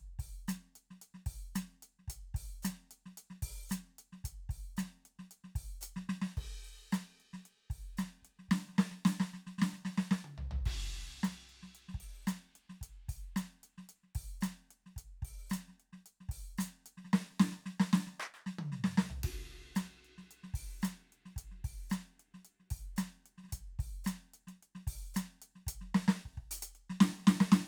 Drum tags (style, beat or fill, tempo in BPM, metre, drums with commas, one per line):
funk
beat
112 BPM
4/4
crash, ride, closed hi-hat, open hi-hat, hi-hat pedal, percussion, snare, high tom, floor tom, kick